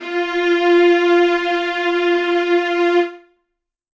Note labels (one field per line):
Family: string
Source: acoustic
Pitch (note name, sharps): F4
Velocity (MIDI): 100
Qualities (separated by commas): reverb